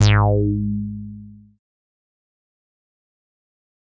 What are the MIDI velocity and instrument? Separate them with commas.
75, synthesizer bass